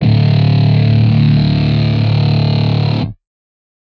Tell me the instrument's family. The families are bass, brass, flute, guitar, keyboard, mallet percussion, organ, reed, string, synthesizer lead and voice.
guitar